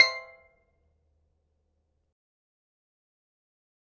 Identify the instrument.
acoustic mallet percussion instrument